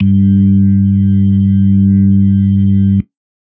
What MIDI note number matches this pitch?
43